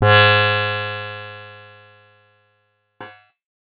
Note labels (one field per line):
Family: guitar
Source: acoustic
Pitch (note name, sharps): G#2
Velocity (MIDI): 100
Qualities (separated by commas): bright, distorted